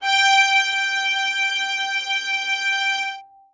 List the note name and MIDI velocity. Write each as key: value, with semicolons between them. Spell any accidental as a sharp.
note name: G5; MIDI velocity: 127